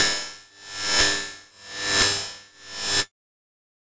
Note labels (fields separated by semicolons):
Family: guitar; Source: electronic; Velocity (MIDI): 100